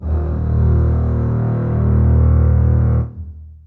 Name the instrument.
acoustic string instrument